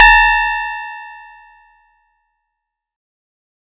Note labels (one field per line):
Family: mallet percussion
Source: acoustic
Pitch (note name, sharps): D#1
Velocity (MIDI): 127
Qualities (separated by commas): bright, fast decay